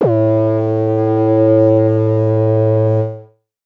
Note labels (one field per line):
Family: synthesizer lead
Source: synthesizer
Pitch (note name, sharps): A2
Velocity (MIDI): 25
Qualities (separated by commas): distorted, multiphonic, non-linear envelope